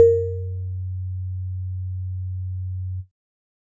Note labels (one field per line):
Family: keyboard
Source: electronic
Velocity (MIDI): 100